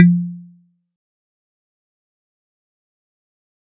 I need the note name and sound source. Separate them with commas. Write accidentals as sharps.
F3, acoustic